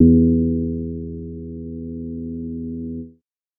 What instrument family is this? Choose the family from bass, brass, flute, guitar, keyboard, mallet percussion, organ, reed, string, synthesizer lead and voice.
bass